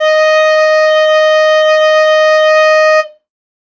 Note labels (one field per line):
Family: flute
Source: acoustic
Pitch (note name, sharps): D#5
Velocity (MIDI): 50